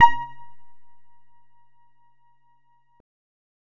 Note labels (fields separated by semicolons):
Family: bass; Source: synthesizer; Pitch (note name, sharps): A#5; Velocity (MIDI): 50; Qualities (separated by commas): distorted